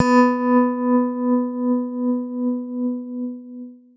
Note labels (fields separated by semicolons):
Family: guitar; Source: electronic; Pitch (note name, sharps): B3; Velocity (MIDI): 127; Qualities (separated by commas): bright, long release, reverb